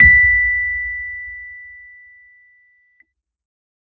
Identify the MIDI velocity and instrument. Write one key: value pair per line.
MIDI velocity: 100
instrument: electronic keyboard